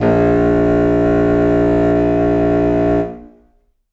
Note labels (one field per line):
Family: reed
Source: acoustic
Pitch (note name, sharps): A#1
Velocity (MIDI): 100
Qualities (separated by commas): distorted, reverb